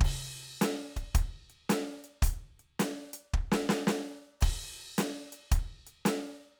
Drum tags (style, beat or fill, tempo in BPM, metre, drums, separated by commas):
rock, beat, 110 BPM, 4/4, crash, closed hi-hat, hi-hat pedal, snare, kick